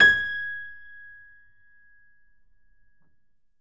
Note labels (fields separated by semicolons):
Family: keyboard; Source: acoustic; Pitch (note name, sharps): G#6; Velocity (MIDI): 127; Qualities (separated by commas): reverb